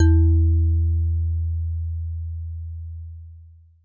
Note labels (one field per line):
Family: mallet percussion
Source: acoustic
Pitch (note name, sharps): E2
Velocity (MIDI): 75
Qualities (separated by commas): long release